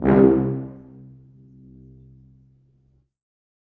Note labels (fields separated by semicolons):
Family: brass; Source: acoustic; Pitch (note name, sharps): C2; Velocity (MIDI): 50; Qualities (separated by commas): reverb